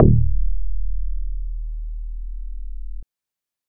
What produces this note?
synthesizer bass